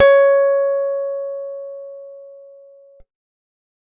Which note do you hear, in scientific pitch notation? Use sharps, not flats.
C#5